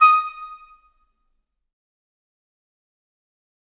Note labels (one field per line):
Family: flute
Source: acoustic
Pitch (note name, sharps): D#6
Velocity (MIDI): 50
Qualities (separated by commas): fast decay, percussive, reverb